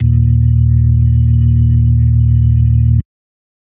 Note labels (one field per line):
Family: organ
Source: electronic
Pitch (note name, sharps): D#1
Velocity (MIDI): 75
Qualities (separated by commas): dark